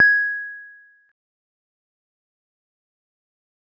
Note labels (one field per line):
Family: guitar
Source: synthesizer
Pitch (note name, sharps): G#6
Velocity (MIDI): 50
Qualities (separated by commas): dark, fast decay, percussive